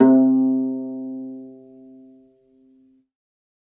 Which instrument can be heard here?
acoustic string instrument